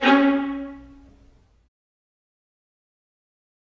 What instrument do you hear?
acoustic string instrument